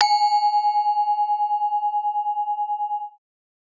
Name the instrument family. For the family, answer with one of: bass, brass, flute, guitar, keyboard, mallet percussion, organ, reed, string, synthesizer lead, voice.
mallet percussion